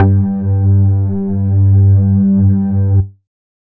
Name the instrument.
synthesizer bass